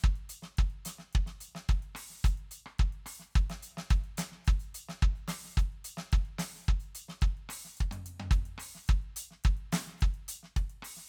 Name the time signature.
4/4